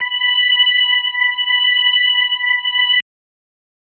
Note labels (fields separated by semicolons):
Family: organ; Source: electronic; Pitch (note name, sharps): B5; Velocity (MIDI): 127